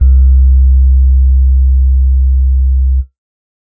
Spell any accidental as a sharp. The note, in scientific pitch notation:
C2